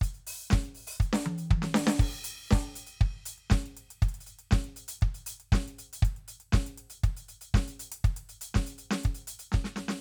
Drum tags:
disco, beat, 120 BPM, 4/4, crash, closed hi-hat, open hi-hat, hi-hat pedal, snare, high tom, kick

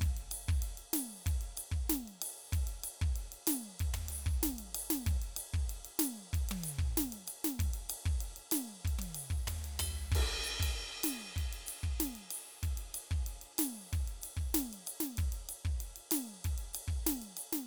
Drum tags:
Brazilian baião, beat, 95 BPM, 4/4, ride, ride bell, hi-hat pedal, snare, high tom, floor tom, kick

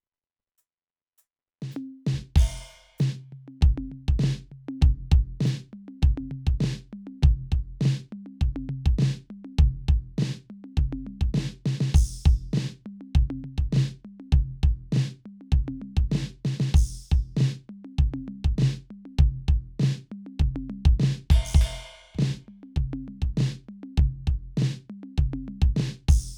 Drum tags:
rock, beat, 100 BPM, 4/4, crash, ride, hi-hat pedal, snare, high tom, mid tom, floor tom, kick

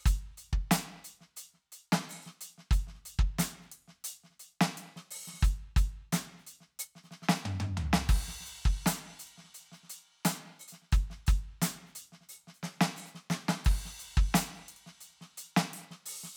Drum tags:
rock, beat, 88 BPM, 4/4, crash, closed hi-hat, open hi-hat, hi-hat pedal, snare, high tom, mid tom, kick

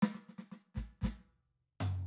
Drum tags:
samba, fill, 116 BPM, 4/4, closed hi-hat, snare, floor tom, kick

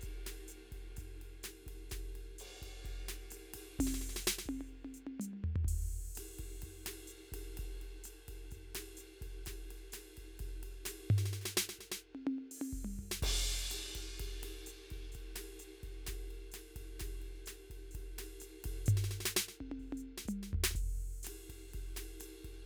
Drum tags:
bossa nova, beat, 127 BPM, 4/4, crash, ride, open hi-hat, hi-hat pedal, snare, high tom, mid tom, floor tom, kick

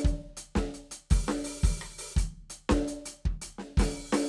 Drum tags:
rock shuffle, beat, 112 BPM, 4/4, closed hi-hat, open hi-hat, hi-hat pedal, snare, cross-stick, kick

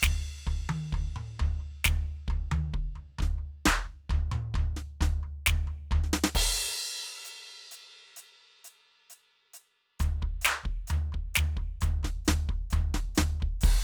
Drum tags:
pop, beat, 132 BPM, 4/4, crash, hi-hat pedal, percussion, snare, high tom, mid tom, floor tom, kick

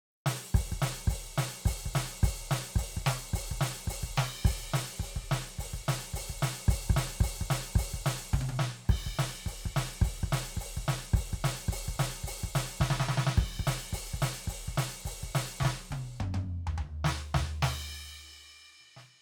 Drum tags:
swing, beat, 215 BPM, 4/4, crash, open hi-hat, hi-hat pedal, snare, high tom, mid tom, floor tom, kick

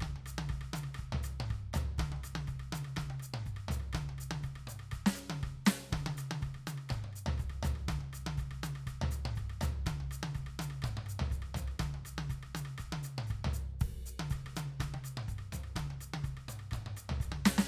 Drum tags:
Latin, beat, 122 BPM, 4/4, ride, hi-hat pedal, snare, cross-stick, high tom, mid tom, floor tom, kick

